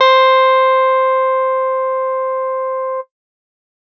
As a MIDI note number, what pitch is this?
72